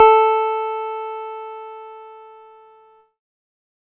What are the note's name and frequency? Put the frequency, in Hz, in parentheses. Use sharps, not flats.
A4 (440 Hz)